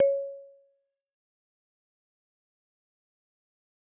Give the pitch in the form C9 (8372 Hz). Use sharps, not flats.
C#5 (554.4 Hz)